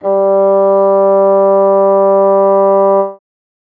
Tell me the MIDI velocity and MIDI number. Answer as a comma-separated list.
50, 55